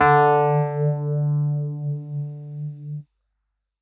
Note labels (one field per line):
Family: keyboard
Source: electronic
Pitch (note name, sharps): D3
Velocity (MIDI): 100